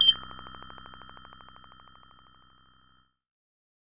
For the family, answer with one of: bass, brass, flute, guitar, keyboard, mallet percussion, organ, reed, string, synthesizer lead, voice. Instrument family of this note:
bass